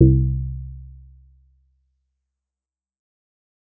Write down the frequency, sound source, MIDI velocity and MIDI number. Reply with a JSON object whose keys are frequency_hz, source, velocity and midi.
{"frequency_hz": 65.41, "source": "synthesizer", "velocity": 25, "midi": 36}